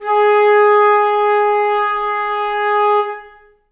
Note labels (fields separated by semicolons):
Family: flute; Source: acoustic; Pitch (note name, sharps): G#4; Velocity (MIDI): 50; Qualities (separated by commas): reverb